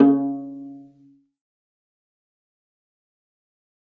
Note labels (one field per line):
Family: string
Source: acoustic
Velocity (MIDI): 50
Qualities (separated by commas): dark, fast decay, percussive, reverb